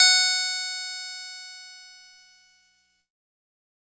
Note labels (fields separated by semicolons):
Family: keyboard; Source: electronic; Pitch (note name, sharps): F#5; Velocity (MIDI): 100; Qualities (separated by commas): bright, distorted